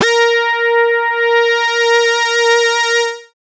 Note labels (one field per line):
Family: bass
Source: synthesizer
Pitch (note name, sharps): A#4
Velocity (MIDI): 75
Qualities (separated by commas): distorted, multiphonic